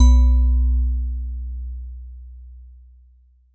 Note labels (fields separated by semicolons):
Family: mallet percussion; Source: acoustic; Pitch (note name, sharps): B1; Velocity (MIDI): 75